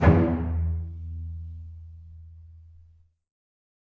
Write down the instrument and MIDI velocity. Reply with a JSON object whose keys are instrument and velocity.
{"instrument": "acoustic string instrument", "velocity": 127}